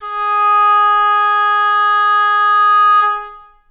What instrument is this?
acoustic reed instrument